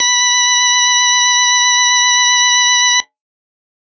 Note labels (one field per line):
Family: organ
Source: electronic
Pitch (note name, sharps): B5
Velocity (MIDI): 100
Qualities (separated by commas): bright